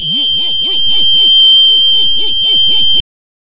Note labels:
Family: reed; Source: synthesizer; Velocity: 127; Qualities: bright, distorted, non-linear envelope

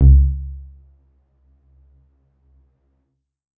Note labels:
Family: keyboard; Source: electronic; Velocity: 75; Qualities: dark, percussive, reverb

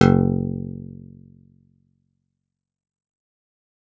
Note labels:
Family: guitar; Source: acoustic; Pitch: F#1; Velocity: 50; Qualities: fast decay, reverb

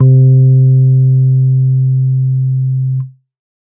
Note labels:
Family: keyboard; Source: electronic; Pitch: C3; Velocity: 50; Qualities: dark

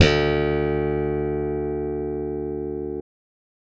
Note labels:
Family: bass; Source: electronic; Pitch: D2; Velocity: 100

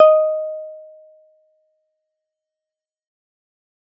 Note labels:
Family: keyboard; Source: electronic; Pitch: D#5; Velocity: 50; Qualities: fast decay

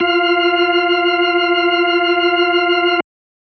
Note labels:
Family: organ; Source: electronic; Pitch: F4; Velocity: 75

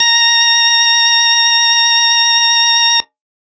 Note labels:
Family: organ; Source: electronic; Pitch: A#5; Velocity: 127; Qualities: bright

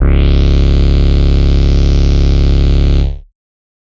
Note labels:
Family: bass; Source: synthesizer; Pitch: C#1; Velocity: 25; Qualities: bright, distorted

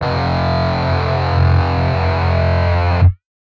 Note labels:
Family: guitar; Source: electronic; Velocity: 25; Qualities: bright, distorted

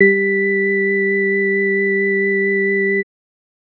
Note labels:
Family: organ; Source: electronic; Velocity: 25; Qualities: multiphonic

